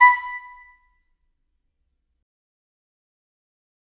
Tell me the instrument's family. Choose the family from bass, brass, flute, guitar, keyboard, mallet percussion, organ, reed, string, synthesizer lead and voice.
reed